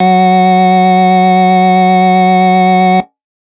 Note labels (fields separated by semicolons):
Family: organ; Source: electronic; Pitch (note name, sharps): F#3; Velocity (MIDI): 127